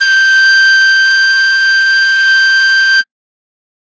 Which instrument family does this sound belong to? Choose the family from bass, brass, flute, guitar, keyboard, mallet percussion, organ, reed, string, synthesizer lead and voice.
flute